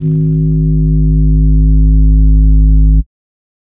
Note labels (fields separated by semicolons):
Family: flute; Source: synthesizer; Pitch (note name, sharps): G#1; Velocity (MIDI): 127; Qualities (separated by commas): dark